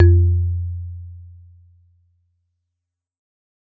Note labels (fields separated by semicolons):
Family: mallet percussion; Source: acoustic; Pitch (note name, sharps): F2; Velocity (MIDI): 100; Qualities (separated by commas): dark